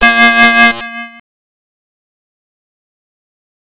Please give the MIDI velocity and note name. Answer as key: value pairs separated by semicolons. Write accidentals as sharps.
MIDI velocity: 75; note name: A#3